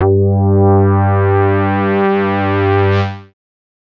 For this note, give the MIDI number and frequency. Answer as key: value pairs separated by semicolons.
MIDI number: 43; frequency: 98 Hz